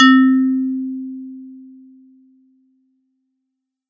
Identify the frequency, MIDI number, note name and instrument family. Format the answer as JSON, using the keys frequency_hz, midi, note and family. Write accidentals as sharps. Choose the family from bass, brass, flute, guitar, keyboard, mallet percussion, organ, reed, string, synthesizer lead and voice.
{"frequency_hz": 261.6, "midi": 60, "note": "C4", "family": "mallet percussion"}